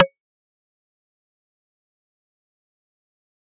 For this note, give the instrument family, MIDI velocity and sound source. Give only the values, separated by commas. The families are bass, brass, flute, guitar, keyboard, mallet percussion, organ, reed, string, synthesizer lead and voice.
mallet percussion, 100, acoustic